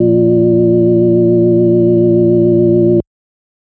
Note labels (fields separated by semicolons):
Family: organ; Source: electronic; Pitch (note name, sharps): A#2; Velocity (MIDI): 25; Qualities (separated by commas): multiphonic